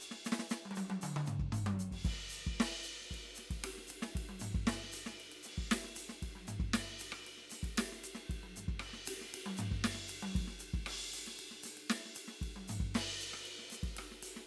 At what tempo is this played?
116 BPM